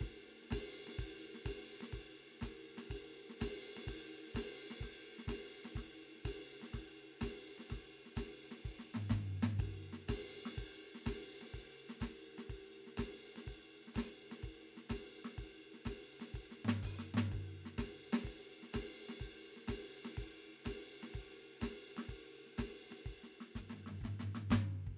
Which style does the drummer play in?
rock shuffle